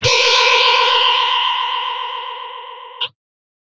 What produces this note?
electronic guitar